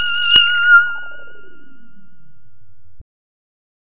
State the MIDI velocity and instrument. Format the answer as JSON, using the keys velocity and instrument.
{"velocity": 127, "instrument": "synthesizer bass"}